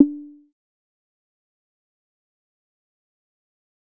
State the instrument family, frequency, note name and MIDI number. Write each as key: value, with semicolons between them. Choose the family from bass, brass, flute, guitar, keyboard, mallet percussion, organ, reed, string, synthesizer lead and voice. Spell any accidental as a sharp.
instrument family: bass; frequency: 293.7 Hz; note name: D4; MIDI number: 62